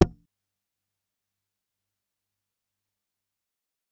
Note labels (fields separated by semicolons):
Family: bass; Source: electronic; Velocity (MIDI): 127; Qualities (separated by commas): fast decay, percussive